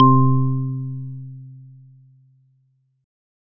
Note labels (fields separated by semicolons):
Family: organ; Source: electronic; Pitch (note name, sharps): C3; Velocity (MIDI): 75